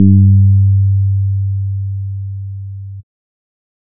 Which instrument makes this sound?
synthesizer bass